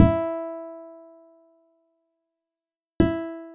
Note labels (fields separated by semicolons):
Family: guitar; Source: acoustic; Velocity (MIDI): 50; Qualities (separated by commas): dark